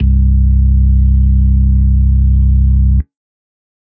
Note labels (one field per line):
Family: organ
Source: electronic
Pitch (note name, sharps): C1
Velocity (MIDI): 50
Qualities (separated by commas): dark